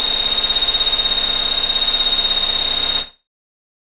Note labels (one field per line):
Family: bass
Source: synthesizer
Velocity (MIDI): 100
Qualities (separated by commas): bright, distorted